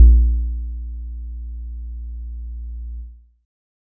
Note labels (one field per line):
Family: guitar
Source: synthesizer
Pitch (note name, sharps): A#1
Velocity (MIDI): 25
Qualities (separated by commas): dark